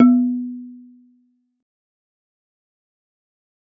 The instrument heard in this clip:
acoustic mallet percussion instrument